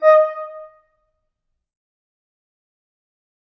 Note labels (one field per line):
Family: flute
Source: acoustic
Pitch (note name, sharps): D#5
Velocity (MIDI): 100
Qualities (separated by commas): fast decay, percussive, reverb